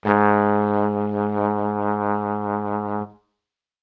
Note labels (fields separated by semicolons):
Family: brass; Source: acoustic; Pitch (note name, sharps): G#2; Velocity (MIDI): 25